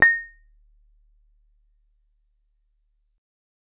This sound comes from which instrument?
acoustic guitar